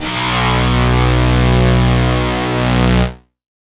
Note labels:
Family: guitar; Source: electronic; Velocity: 50

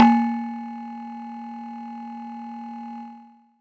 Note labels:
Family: mallet percussion; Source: acoustic; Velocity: 75; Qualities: distorted

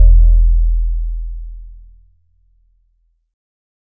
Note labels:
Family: keyboard; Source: electronic; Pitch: E1; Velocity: 50

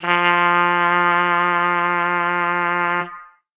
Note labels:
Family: brass; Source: acoustic; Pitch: F3; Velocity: 75; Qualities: distorted

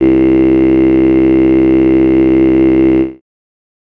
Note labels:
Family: voice; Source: synthesizer; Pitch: C2; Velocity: 127; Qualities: bright

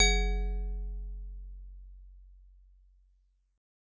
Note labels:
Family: mallet percussion; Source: acoustic; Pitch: F#1; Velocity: 127

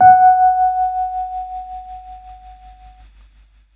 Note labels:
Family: keyboard; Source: electronic; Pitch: F#5; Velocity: 25

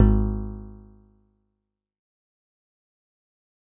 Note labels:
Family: guitar; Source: synthesizer; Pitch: G#1; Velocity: 50; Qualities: dark, fast decay

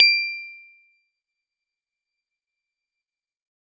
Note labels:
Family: keyboard; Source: electronic; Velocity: 75; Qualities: fast decay, percussive

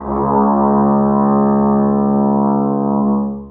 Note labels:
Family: brass; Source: acoustic; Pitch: C#2; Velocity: 25; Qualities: long release, reverb

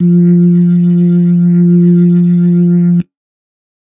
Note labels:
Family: organ; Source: electronic; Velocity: 75; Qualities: dark

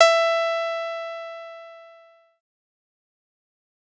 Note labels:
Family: bass; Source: synthesizer; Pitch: E5; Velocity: 25; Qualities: distorted, fast decay

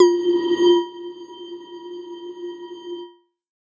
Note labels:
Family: mallet percussion; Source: electronic; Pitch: F4; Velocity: 127; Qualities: non-linear envelope

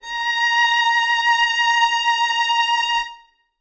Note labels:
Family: string; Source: acoustic; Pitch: A#5; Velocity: 75; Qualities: bright, reverb

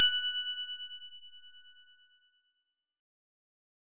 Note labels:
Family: synthesizer lead; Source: synthesizer; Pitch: F#6; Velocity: 127; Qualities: bright, distorted, fast decay

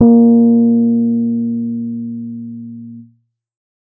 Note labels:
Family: keyboard; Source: electronic; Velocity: 75; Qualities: dark

